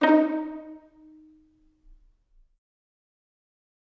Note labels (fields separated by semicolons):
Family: string; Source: acoustic; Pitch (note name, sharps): D#4; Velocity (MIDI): 127; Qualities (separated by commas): dark, fast decay, reverb